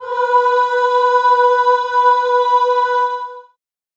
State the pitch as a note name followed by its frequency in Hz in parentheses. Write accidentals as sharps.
B4 (493.9 Hz)